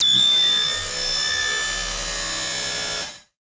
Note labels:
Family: synthesizer lead; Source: synthesizer; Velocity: 127; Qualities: bright, distorted, multiphonic, non-linear envelope

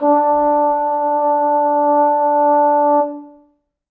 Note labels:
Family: brass; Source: acoustic; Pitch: D4; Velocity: 25; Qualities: dark, reverb

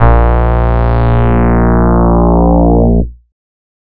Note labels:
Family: bass; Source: synthesizer; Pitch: A#1; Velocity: 100; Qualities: distorted

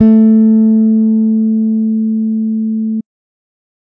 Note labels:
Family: bass; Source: electronic; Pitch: A3; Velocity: 75

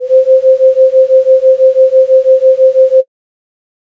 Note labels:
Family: flute; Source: synthesizer; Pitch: C5; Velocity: 50

